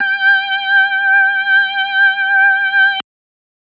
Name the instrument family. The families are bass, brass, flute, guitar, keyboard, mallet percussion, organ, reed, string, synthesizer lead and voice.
organ